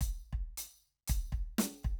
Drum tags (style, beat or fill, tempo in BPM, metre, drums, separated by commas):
rock, beat, 120 BPM, 4/4, closed hi-hat, snare, kick